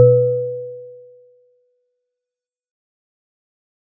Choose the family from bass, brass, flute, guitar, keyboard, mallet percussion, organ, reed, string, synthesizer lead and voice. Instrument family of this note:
mallet percussion